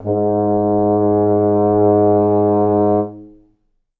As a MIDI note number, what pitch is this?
44